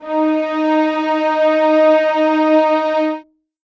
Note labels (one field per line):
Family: string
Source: acoustic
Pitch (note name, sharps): D#4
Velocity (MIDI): 75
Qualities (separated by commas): reverb